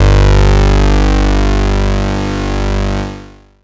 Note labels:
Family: bass; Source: synthesizer; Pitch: G1; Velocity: 75; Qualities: bright, distorted, long release

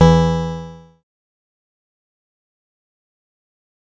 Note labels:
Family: bass; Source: synthesizer; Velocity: 25; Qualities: bright, distorted, fast decay

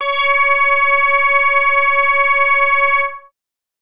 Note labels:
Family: bass; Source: synthesizer; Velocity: 75; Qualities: distorted

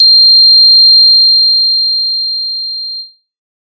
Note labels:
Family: mallet percussion; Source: acoustic; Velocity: 127; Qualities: bright

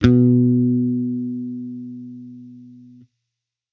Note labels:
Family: bass; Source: electronic; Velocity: 127

